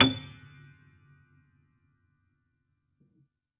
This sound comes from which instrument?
acoustic keyboard